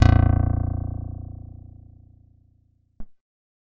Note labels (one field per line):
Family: keyboard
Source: electronic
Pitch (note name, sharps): A#0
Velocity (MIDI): 50